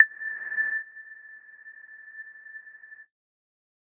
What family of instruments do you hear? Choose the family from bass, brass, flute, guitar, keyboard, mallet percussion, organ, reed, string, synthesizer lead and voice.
mallet percussion